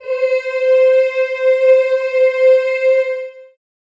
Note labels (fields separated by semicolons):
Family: voice; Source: acoustic; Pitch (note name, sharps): C5; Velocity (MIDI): 100; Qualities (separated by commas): long release, reverb